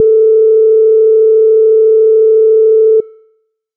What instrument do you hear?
synthesizer bass